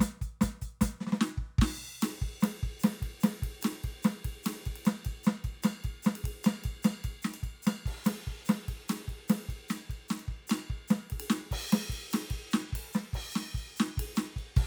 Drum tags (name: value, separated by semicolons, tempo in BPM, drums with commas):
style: Motown; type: beat; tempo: 148 BPM; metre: 4/4; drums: crash, ride, ride bell, closed hi-hat, hi-hat pedal, snare, kick